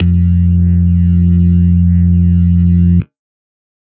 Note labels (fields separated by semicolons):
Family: organ; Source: electronic; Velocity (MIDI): 25